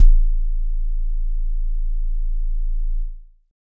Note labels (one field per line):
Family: keyboard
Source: electronic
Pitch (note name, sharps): A0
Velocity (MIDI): 25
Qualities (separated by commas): dark